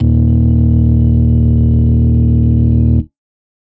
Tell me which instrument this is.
electronic organ